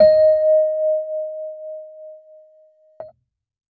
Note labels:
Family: keyboard; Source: electronic; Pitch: D#5; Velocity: 75

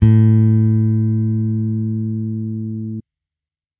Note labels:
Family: bass; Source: electronic; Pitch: A2; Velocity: 50

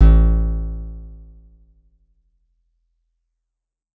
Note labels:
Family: guitar; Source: acoustic; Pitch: A1; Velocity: 100

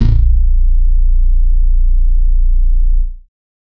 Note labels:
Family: bass; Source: synthesizer; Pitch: A#0; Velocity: 100; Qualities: distorted

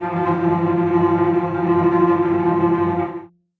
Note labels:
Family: string; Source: acoustic; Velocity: 25; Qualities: non-linear envelope, reverb

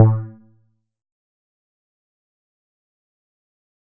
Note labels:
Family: bass; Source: synthesizer; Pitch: A2; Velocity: 127; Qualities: dark, fast decay, percussive

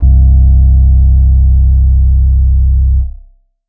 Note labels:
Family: keyboard; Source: electronic; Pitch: C1; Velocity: 50; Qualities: distorted

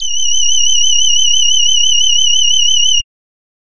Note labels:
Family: voice; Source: synthesizer; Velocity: 25; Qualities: bright

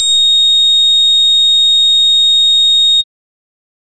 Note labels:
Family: bass; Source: synthesizer; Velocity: 127; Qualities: bright, distorted

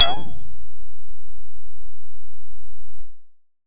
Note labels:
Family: bass; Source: synthesizer; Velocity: 25; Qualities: bright, distorted

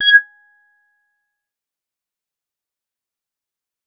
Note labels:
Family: bass; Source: synthesizer; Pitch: G#6; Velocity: 75; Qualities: fast decay, percussive

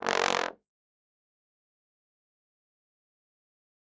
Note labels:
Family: brass; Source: acoustic; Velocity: 127; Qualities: bright, fast decay, reverb

